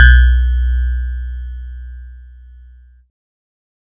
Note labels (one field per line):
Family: keyboard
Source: electronic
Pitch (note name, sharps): B1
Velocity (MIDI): 127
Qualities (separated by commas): bright, distorted